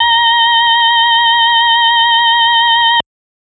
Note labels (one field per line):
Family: organ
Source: electronic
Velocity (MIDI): 100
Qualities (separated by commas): multiphonic